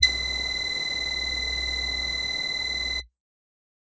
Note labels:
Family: voice; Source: synthesizer; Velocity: 75; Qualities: multiphonic

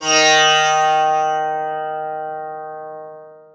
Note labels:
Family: guitar; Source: acoustic; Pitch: D#3; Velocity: 25; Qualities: bright, long release, reverb

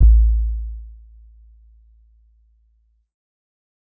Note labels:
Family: keyboard; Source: electronic; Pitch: A1; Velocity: 100; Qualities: dark

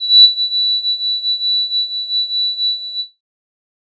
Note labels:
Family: flute; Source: synthesizer; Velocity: 50; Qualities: bright, distorted

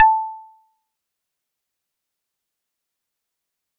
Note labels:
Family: mallet percussion; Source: acoustic; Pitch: A5; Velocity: 50; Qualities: fast decay, percussive

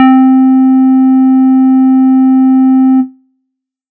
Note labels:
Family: bass; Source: synthesizer; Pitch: C4; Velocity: 75

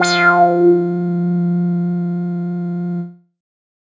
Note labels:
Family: bass; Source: synthesizer; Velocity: 50; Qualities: distorted, non-linear envelope

